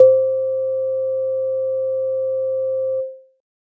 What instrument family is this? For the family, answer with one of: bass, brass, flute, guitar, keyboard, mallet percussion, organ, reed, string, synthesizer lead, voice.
keyboard